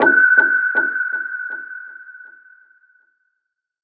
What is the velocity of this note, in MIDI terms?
75